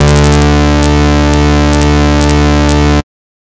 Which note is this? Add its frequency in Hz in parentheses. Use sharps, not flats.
D2 (73.42 Hz)